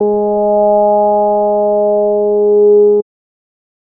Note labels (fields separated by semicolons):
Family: bass; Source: synthesizer; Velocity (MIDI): 127; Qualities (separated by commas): distorted